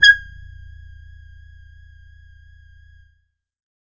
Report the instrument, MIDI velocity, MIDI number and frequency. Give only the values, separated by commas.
synthesizer bass, 25, 92, 1661 Hz